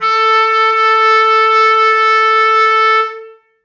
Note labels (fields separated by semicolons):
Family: reed; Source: acoustic; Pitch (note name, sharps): A4; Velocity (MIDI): 127; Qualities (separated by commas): reverb